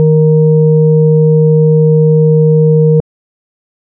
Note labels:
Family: organ; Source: electronic; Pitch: D#3; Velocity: 25; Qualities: dark

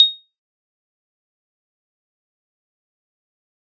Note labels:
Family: keyboard; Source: electronic; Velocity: 75; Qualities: bright, fast decay, percussive

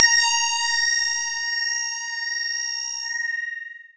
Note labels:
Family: mallet percussion; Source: electronic; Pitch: A#5; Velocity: 100; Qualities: bright, distorted, long release, non-linear envelope

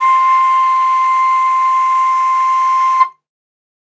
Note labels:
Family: flute; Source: acoustic; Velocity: 50

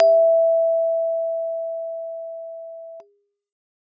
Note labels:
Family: keyboard; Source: acoustic; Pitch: E5; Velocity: 25

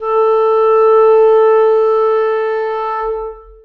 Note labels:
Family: reed; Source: acoustic; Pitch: A4; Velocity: 25; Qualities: long release, reverb

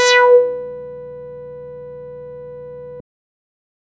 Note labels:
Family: bass; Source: synthesizer; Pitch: B4; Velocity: 100; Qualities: distorted

